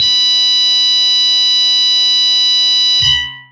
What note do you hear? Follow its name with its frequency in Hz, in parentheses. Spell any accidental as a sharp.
B5 (987.8 Hz)